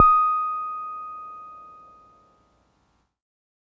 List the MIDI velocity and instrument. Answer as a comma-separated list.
100, electronic keyboard